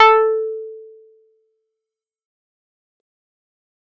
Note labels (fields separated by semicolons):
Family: keyboard; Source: electronic; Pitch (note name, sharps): A4; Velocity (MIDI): 100; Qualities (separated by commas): fast decay